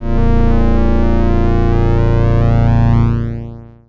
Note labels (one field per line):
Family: organ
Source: electronic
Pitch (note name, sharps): A#0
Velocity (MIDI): 50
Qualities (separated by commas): distorted, long release